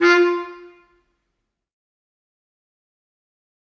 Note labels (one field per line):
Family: reed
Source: acoustic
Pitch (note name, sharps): F4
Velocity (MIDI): 127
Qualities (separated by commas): fast decay, percussive, reverb